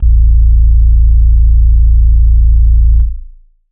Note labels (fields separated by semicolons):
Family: organ; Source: electronic; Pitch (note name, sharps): A0; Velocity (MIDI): 25; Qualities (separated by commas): dark, long release